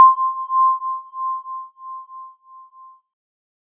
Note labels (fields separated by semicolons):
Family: keyboard; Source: synthesizer; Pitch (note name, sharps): C6; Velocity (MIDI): 75